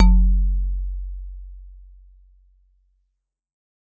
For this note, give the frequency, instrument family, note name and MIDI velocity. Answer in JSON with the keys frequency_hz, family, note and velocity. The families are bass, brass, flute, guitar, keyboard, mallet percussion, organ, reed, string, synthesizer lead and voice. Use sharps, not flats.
{"frequency_hz": 46.25, "family": "mallet percussion", "note": "F#1", "velocity": 127}